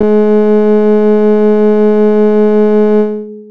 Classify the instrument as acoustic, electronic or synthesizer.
electronic